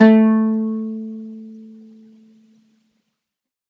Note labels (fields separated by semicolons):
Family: string; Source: acoustic; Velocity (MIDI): 25; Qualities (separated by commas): reverb